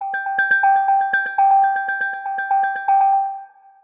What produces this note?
synthesizer mallet percussion instrument